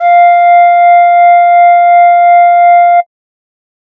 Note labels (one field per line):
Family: flute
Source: synthesizer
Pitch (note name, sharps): F5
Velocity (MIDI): 127